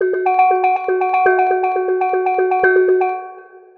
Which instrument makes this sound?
synthesizer mallet percussion instrument